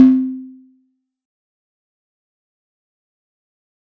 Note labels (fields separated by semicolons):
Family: mallet percussion; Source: acoustic; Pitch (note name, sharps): C4; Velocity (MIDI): 75; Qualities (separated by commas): fast decay, percussive